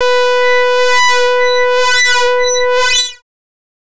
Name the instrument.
synthesizer bass